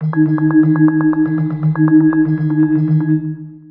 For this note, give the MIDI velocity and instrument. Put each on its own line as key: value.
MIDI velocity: 100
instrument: synthesizer mallet percussion instrument